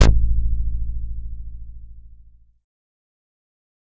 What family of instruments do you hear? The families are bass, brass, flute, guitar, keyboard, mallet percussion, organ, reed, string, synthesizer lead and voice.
bass